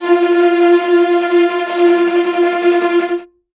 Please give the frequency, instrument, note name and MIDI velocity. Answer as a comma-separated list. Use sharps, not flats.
349.2 Hz, acoustic string instrument, F4, 100